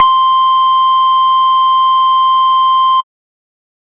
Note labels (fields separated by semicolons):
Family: bass; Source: synthesizer; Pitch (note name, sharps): C6; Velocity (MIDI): 75; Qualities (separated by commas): distorted, tempo-synced